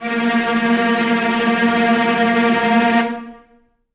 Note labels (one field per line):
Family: string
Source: acoustic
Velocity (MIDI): 100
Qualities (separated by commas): non-linear envelope, reverb